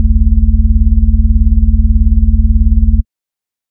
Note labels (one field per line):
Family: organ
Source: electronic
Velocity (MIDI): 127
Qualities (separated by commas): dark